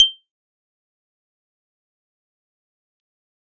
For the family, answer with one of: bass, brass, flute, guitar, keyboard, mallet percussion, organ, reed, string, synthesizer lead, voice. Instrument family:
keyboard